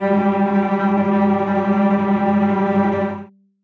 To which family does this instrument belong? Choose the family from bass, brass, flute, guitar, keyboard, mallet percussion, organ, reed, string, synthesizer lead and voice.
string